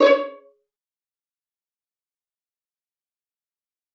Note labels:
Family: string; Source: acoustic; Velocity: 50; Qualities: fast decay, percussive, reverb

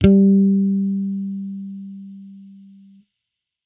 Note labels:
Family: bass; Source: electronic; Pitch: G3; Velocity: 25; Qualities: distorted

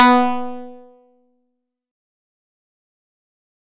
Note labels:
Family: guitar; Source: acoustic; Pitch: B3; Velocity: 75; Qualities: distorted, fast decay

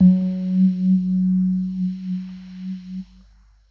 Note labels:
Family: keyboard; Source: electronic; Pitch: F#3; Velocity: 25; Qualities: dark

